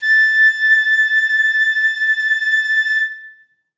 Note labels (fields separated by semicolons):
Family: flute; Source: acoustic; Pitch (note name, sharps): A6; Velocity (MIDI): 50; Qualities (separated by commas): reverb